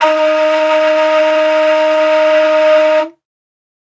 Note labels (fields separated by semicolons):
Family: flute; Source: acoustic; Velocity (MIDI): 100